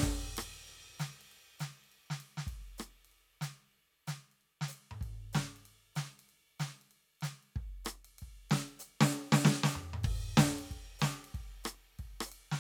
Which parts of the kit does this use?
crash, ride, hi-hat pedal, snare, cross-stick, high tom, mid tom and kick